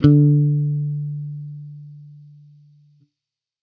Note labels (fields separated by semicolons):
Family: bass; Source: electronic; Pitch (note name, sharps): D3; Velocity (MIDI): 75